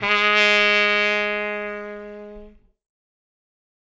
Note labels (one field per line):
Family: brass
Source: acoustic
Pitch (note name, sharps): G#3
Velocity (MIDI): 100